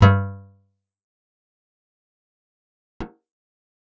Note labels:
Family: guitar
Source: acoustic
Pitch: G2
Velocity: 75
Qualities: fast decay, percussive, reverb

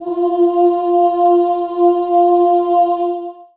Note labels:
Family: voice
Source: acoustic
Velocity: 100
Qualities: long release, reverb

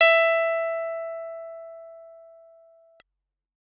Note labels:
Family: keyboard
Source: electronic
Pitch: E5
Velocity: 127

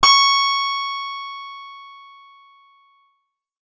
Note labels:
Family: guitar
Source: acoustic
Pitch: C#6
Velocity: 25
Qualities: bright, distorted

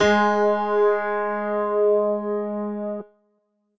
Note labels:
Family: keyboard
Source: electronic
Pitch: G#3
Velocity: 127

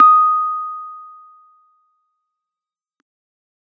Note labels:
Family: keyboard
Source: electronic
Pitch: D#6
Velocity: 25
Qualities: fast decay

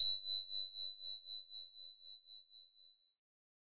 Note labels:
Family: keyboard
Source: electronic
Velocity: 50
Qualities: bright

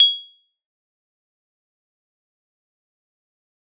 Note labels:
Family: keyboard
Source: electronic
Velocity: 100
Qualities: bright, fast decay, percussive

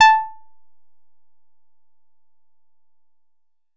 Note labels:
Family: guitar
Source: synthesizer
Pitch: A5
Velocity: 100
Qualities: percussive

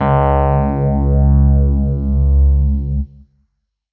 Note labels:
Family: keyboard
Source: electronic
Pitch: C#2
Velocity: 100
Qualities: distorted

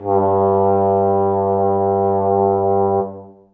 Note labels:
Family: brass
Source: acoustic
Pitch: G2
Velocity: 50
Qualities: dark, reverb

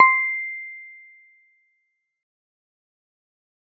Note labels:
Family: guitar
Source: synthesizer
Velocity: 50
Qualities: fast decay

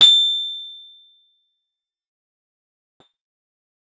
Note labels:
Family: guitar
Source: acoustic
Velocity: 25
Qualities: bright, distorted, fast decay

